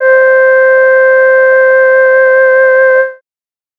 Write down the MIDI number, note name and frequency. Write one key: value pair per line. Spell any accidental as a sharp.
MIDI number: 72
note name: C5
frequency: 523.3 Hz